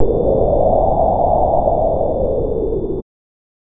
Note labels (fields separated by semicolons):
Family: bass; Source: synthesizer; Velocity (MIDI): 100; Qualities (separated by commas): distorted